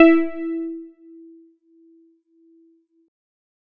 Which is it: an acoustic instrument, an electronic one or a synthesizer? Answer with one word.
electronic